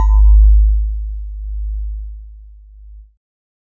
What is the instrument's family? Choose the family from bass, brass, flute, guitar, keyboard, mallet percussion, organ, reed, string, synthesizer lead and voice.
keyboard